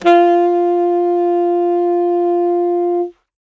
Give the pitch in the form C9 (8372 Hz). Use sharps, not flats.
F4 (349.2 Hz)